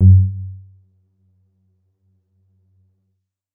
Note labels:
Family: keyboard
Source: electronic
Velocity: 50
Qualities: dark, percussive, reverb

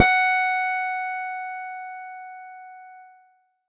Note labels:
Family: keyboard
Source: electronic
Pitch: F#5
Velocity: 25

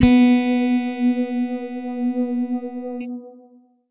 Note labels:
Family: guitar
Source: electronic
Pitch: B3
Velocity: 50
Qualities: distorted

